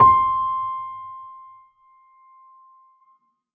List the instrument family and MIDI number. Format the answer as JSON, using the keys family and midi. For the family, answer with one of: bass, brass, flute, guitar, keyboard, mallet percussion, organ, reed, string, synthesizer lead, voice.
{"family": "keyboard", "midi": 84}